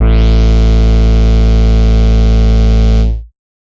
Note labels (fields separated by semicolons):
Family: bass; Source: synthesizer; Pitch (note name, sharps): A1; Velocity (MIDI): 50; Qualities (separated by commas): bright, distorted